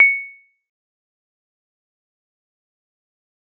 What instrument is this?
acoustic mallet percussion instrument